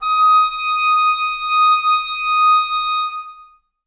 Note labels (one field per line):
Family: reed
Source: acoustic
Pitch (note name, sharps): D#6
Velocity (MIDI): 127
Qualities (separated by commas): long release, reverb